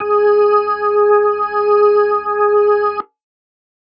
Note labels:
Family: organ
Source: electronic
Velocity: 127

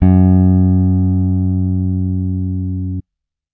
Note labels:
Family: bass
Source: electronic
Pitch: F#2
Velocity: 50

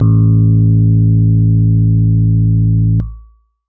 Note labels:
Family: keyboard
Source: electronic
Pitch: A1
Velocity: 100

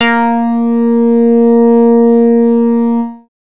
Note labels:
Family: bass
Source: synthesizer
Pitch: A#3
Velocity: 100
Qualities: distorted

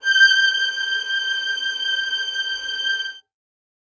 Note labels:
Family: string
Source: acoustic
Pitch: G6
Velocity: 127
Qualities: reverb

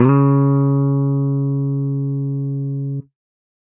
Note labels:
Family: guitar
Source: electronic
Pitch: C#3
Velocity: 127

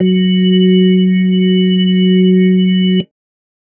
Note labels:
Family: organ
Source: electronic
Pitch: F#3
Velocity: 25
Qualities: dark

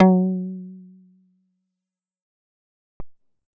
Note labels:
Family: bass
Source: synthesizer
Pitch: F#3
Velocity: 127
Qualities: fast decay

